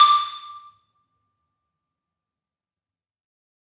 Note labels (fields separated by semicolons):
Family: mallet percussion; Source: acoustic; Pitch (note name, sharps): D6; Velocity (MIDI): 100; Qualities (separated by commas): fast decay, multiphonic, percussive